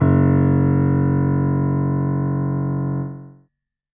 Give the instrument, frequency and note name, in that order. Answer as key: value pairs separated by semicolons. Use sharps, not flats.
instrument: acoustic keyboard; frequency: 46.25 Hz; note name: F#1